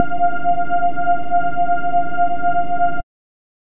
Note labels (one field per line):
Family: bass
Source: synthesizer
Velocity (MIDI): 100